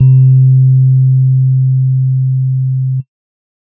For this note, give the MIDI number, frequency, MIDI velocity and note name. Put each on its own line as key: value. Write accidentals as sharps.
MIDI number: 48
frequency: 130.8 Hz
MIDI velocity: 50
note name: C3